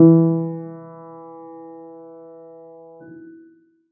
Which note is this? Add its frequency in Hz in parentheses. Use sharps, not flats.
E3 (164.8 Hz)